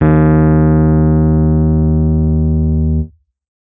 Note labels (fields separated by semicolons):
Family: keyboard; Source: electronic; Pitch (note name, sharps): D#2; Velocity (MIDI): 127; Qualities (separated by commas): distorted